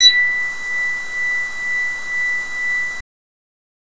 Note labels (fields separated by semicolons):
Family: bass; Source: synthesizer; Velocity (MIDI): 75